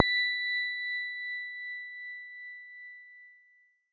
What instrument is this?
electronic guitar